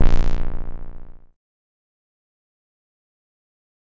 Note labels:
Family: bass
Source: synthesizer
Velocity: 25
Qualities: bright, distorted, fast decay

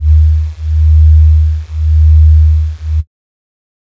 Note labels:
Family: flute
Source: synthesizer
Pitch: D#2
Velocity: 127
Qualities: dark

